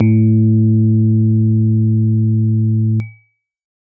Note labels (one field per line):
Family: keyboard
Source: electronic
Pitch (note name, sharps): A2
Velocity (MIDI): 75